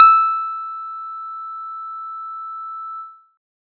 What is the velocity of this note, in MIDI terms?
127